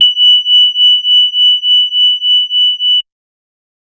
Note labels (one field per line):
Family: organ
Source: electronic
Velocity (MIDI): 25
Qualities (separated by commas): bright